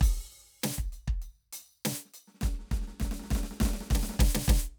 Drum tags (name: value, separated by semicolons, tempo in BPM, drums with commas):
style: Latin funk; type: beat; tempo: 100 BPM; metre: 4/4; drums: crash, closed hi-hat, hi-hat pedal, percussion, snare, kick